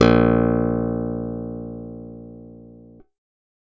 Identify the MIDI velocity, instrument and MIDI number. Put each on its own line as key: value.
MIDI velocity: 127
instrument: electronic keyboard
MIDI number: 34